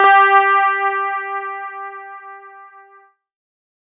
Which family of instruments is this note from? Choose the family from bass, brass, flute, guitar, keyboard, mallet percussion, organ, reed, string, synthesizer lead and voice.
guitar